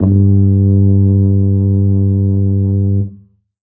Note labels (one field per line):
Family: brass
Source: acoustic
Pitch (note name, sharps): G2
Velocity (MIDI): 25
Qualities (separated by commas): dark